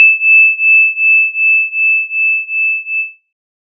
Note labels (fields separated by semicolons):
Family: synthesizer lead; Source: synthesizer; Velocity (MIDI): 75; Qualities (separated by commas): bright